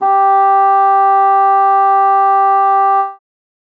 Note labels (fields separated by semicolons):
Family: reed; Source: acoustic; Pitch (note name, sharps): G4; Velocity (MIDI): 127